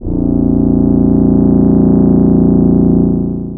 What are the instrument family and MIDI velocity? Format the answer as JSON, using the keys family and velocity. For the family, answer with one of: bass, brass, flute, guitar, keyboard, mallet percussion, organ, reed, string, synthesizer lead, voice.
{"family": "voice", "velocity": 100}